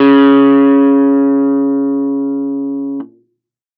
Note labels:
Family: keyboard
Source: electronic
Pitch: C#3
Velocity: 75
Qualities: distorted

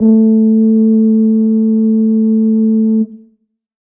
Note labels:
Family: brass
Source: acoustic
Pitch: A3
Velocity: 25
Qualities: dark

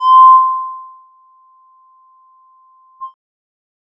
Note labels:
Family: bass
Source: synthesizer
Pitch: C6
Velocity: 75

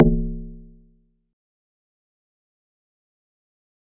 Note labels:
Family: mallet percussion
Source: acoustic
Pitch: C1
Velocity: 25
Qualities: fast decay, percussive

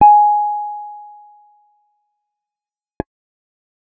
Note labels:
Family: bass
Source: synthesizer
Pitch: G#5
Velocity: 25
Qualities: fast decay

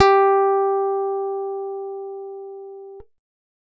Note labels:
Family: guitar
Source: acoustic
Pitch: G4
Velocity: 50

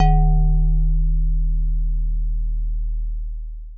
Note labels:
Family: mallet percussion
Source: acoustic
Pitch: D#1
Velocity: 75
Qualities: dark, long release, reverb

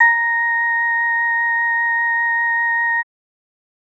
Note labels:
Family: organ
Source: electronic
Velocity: 50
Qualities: multiphonic

